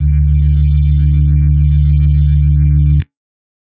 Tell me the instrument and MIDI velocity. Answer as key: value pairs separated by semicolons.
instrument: electronic organ; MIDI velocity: 127